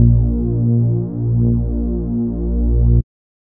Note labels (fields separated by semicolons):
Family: bass; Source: synthesizer; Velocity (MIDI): 100; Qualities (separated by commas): dark